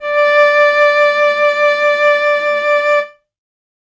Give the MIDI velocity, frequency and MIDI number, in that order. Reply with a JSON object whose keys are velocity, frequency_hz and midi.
{"velocity": 50, "frequency_hz": 587.3, "midi": 74}